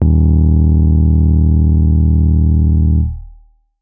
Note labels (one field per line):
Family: keyboard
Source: acoustic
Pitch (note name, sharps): D#1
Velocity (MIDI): 127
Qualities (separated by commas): long release